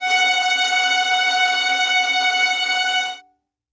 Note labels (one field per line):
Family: string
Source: acoustic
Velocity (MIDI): 127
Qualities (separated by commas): bright, non-linear envelope, reverb